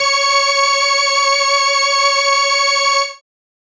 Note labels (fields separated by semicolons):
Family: keyboard; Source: synthesizer; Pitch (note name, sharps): C#5; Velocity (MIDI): 100; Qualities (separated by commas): bright